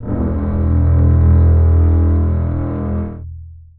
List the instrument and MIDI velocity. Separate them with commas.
acoustic string instrument, 25